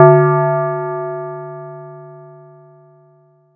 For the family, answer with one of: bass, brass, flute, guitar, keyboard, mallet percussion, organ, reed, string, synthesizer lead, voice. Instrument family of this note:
mallet percussion